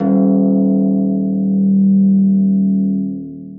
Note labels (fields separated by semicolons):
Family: string; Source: acoustic; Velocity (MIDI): 100; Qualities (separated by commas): long release, reverb